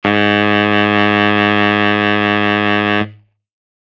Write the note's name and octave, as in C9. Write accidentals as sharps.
G#2